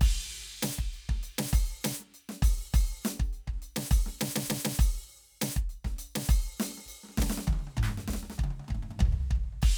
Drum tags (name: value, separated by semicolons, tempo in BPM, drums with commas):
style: Latin funk; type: beat; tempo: 100 BPM; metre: 4/4; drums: crash, closed hi-hat, hi-hat pedal, percussion, snare, high tom, mid tom, floor tom, kick